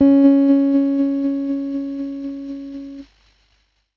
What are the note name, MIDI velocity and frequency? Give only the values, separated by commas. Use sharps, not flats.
C#4, 25, 277.2 Hz